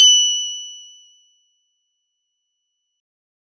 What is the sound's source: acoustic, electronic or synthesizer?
synthesizer